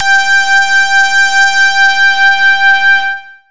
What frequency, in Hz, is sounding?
784 Hz